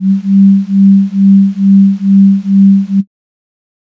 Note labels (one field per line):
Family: flute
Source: synthesizer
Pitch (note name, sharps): G3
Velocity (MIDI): 100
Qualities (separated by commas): dark